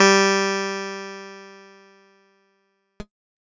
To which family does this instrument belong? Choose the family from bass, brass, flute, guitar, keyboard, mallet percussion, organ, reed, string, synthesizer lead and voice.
keyboard